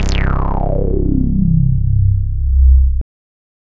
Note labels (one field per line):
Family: bass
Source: synthesizer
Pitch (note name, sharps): C1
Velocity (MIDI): 100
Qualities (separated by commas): distorted